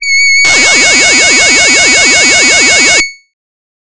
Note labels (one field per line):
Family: voice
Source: synthesizer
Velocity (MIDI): 127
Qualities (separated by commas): bright